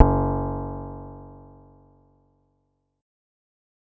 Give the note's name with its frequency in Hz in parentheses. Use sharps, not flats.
F#1 (46.25 Hz)